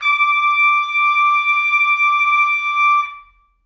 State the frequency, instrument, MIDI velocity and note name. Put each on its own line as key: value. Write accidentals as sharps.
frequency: 1175 Hz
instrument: acoustic brass instrument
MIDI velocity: 50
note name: D6